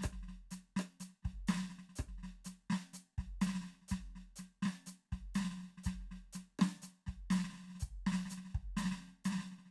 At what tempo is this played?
124 BPM